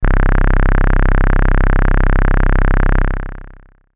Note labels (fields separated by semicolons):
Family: bass; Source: synthesizer; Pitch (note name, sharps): C1; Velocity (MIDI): 75; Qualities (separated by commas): bright, distorted, long release